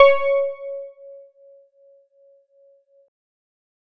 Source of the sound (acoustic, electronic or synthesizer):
electronic